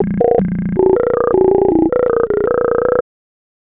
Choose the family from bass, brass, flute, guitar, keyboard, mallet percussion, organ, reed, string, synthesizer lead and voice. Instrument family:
bass